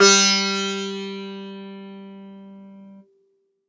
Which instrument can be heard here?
acoustic guitar